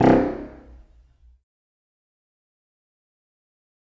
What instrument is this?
acoustic reed instrument